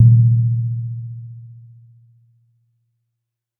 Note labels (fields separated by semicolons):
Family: mallet percussion; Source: acoustic; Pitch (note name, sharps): A#2; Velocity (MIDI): 50; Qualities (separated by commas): dark, reverb